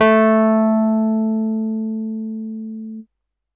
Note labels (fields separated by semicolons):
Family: keyboard; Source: electronic; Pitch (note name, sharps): A3; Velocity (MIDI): 127